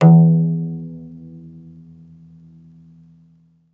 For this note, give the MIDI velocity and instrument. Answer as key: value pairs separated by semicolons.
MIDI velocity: 75; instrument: acoustic guitar